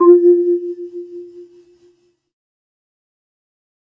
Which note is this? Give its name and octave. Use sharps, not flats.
F4